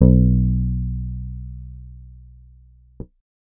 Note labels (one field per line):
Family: bass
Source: synthesizer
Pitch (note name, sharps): B1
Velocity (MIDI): 75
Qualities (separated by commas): dark